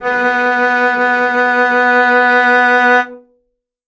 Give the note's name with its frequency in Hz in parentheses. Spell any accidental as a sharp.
B3 (246.9 Hz)